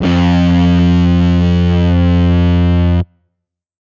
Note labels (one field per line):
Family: guitar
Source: electronic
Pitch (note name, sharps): F2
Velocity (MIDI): 50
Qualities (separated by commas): bright, distorted